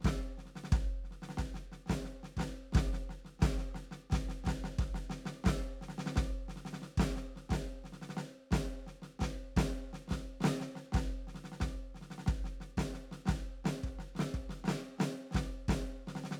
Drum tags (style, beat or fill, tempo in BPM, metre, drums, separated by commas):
march, beat, 176 BPM, 4/4, snare, kick